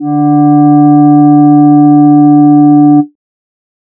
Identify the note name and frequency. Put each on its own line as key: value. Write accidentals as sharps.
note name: D3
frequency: 146.8 Hz